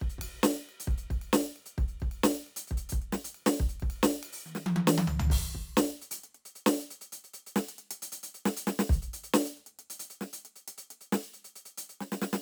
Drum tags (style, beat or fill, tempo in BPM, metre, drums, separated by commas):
rock, beat, 135 BPM, 4/4, crash, ride, closed hi-hat, open hi-hat, hi-hat pedal, snare, high tom, floor tom, kick